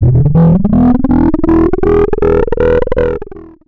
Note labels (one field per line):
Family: bass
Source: synthesizer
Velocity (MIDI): 50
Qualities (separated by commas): distorted, long release, multiphonic, tempo-synced